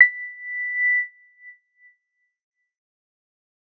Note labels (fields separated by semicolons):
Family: bass; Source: synthesizer; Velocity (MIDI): 50; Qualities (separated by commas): fast decay